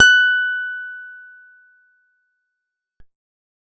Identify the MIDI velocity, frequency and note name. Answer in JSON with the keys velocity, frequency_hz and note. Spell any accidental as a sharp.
{"velocity": 75, "frequency_hz": 1480, "note": "F#6"}